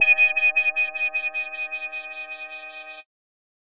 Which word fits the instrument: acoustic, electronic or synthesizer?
synthesizer